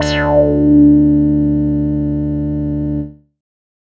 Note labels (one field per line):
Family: bass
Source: synthesizer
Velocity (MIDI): 75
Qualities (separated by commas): distorted, non-linear envelope